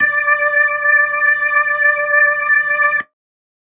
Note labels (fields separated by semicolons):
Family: organ; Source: electronic; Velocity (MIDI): 127